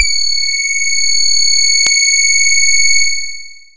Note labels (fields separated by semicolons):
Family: voice; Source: synthesizer; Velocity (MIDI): 100; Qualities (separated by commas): bright, long release